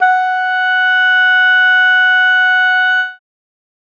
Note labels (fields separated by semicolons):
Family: reed; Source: acoustic; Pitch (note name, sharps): F#5; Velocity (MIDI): 25